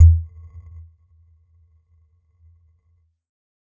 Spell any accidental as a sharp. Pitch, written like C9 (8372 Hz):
E2 (82.41 Hz)